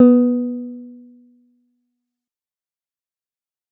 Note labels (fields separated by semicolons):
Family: guitar; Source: synthesizer; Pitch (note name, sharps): B3; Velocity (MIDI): 50; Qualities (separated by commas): dark, fast decay